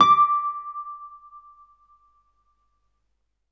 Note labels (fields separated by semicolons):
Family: keyboard; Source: electronic; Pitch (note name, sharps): D6; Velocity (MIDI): 127